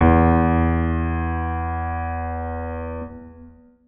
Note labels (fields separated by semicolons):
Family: organ; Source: electronic; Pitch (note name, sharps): E2; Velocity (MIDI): 75; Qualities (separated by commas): long release, reverb